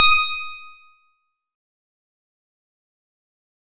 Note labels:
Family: guitar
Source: acoustic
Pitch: D#6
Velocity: 75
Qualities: bright, distorted, fast decay, percussive

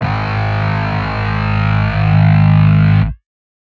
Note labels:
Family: guitar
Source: synthesizer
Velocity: 100

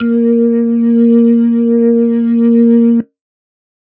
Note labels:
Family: organ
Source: electronic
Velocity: 75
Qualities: dark

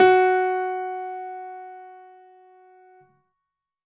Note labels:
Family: keyboard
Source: acoustic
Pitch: F#4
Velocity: 127

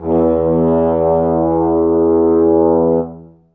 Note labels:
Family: brass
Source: acoustic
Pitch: E2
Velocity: 50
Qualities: dark, reverb

